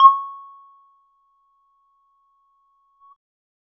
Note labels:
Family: bass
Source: synthesizer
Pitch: C#6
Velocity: 25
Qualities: distorted, percussive

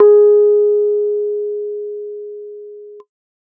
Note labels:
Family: keyboard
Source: electronic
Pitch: G#4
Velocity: 75

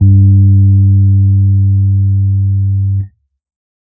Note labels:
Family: keyboard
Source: electronic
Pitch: G2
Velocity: 50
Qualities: dark

